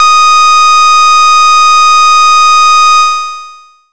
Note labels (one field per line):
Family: bass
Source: synthesizer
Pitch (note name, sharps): D#6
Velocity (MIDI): 127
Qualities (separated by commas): bright, distorted, long release